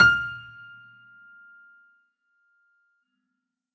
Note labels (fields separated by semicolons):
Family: keyboard; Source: acoustic; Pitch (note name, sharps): F6; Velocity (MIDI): 127; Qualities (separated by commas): percussive, reverb